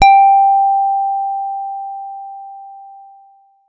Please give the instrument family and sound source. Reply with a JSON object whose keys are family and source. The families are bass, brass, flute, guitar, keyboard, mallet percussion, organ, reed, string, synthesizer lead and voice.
{"family": "guitar", "source": "electronic"}